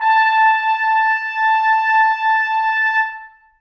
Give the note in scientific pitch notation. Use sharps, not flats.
A5